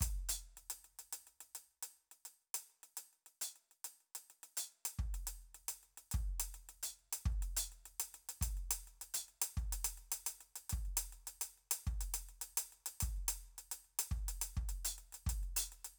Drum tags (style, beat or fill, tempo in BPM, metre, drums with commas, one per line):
Afro-Cuban
beat
105 BPM
4/4
closed hi-hat, hi-hat pedal, kick